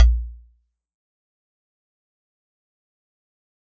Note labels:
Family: mallet percussion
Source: acoustic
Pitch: A#1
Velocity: 127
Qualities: fast decay, percussive

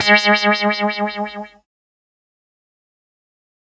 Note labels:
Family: keyboard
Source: synthesizer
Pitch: G#3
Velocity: 75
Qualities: distorted, fast decay

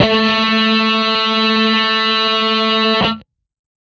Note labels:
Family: guitar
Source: electronic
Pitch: A3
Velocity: 127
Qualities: distorted

